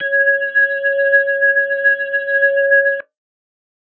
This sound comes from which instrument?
electronic organ